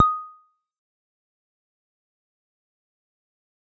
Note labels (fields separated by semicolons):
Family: bass; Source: synthesizer; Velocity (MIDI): 75; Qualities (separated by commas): fast decay, percussive